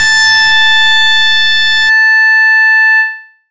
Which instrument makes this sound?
synthesizer bass